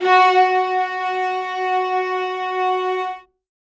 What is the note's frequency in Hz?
370 Hz